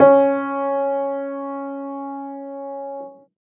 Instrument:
acoustic keyboard